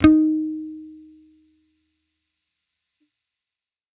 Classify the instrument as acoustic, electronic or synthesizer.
electronic